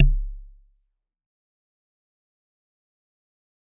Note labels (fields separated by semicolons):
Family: mallet percussion; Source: acoustic; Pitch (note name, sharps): C#1; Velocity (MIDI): 127; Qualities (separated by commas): dark, fast decay, percussive